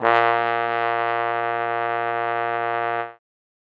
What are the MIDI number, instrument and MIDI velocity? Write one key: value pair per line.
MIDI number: 46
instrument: acoustic brass instrument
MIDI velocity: 127